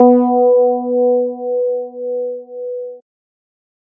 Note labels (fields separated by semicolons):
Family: bass; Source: synthesizer; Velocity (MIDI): 127